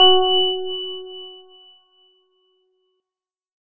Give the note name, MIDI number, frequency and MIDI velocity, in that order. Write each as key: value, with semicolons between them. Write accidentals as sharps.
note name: F#4; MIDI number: 66; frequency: 370 Hz; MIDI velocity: 127